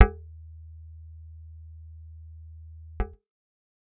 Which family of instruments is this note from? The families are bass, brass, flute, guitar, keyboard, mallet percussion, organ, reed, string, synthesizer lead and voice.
guitar